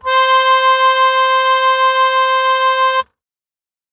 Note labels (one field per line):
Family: keyboard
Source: acoustic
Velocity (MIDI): 75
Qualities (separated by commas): bright